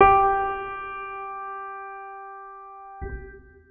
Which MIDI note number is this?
67